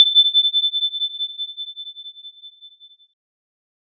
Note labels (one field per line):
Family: keyboard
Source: synthesizer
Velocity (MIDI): 75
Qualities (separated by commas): bright